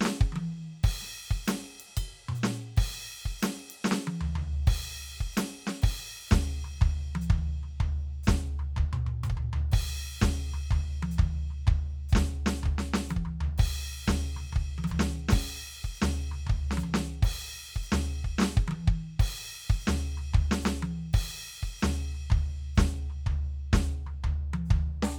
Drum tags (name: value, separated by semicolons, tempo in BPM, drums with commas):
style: swing; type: beat; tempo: 124 BPM; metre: 4/4; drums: crash, ride, ride bell, hi-hat pedal, snare, high tom, mid tom, floor tom, kick